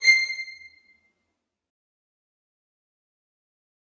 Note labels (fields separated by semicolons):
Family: string; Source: acoustic; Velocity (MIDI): 25; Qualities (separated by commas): bright, fast decay, percussive, reverb